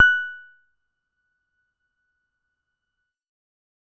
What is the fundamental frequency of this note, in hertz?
1480 Hz